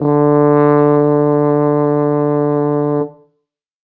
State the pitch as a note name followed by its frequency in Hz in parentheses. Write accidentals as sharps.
D3 (146.8 Hz)